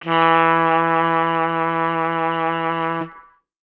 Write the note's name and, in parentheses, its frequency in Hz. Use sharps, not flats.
E3 (164.8 Hz)